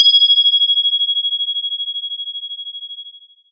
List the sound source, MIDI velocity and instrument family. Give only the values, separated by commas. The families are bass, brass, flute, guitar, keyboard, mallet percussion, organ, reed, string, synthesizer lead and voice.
synthesizer, 75, guitar